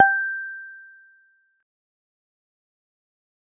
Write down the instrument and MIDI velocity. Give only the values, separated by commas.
synthesizer guitar, 25